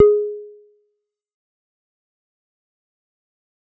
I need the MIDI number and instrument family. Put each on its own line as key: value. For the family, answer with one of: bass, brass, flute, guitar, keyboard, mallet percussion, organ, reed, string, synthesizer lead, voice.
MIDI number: 68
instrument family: bass